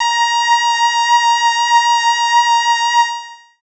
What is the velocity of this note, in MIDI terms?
50